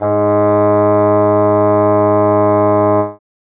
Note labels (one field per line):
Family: reed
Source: acoustic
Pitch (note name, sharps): G#2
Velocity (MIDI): 25